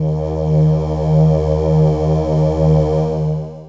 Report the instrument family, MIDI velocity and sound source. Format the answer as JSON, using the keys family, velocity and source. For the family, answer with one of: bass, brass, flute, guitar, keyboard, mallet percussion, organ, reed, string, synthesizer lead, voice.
{"family": "voice", "velocity": 127, "source": "synthesizer"}